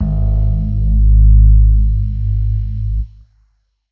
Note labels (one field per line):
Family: keyboard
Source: electronic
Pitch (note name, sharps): G#1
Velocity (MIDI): 50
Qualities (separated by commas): dark